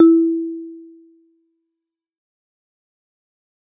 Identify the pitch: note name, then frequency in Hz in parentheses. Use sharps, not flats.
E4 (329.6 Hz)